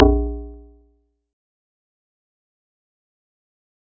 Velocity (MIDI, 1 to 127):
50